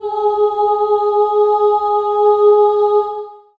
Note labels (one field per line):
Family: voice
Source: acoustic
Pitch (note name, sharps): G#4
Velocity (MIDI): 127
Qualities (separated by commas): reverb